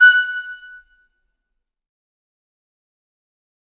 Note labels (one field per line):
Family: flute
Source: acoustic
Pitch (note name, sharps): F#6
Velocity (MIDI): 25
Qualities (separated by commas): fast decay, percussive, reverb